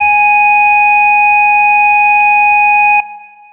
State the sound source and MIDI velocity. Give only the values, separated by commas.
electronic, 127